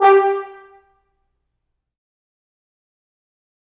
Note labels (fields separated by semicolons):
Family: brass; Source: acoustic; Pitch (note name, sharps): G4; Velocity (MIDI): 100; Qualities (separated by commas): fast decay, percussive, reverb